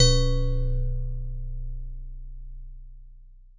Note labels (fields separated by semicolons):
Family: mallet percussion; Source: acoustic; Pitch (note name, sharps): B0; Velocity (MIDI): 100